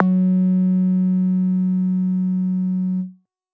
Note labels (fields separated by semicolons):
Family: bass; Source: synthesizer; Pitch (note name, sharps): F#3; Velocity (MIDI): 50; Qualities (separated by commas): distorted